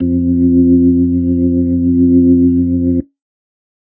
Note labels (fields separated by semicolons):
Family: organ; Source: electronic; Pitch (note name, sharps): F2; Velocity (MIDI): 100